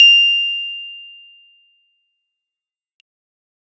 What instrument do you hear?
electronic keyboard